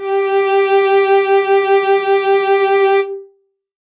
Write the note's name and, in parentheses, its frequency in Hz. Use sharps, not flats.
G4 (392 Hz)